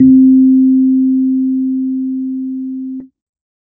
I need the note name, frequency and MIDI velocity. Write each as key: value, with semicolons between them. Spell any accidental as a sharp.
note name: C4; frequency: 261.6 Hz; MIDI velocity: 50